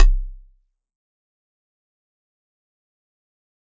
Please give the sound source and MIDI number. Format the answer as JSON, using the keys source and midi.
{"source": "acoustic", "midi": 24}